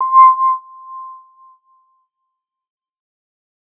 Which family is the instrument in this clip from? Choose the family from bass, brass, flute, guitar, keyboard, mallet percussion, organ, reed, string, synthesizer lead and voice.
bass